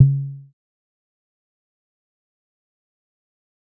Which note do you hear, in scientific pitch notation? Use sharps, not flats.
C#3